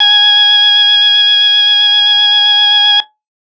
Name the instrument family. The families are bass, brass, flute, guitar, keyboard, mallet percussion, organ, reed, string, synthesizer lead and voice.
organ